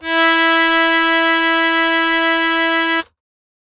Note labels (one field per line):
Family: keyboard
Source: acoustic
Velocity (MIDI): 25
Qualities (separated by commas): bright